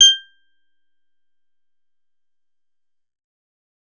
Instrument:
synthesizer bass